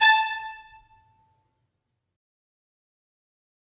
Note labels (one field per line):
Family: string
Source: acoustic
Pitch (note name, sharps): A5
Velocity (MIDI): 100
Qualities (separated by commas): fast decay, percussive, reverb